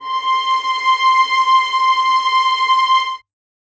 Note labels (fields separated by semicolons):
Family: string; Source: acoustic; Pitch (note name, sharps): C6; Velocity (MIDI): 25; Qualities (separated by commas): reverb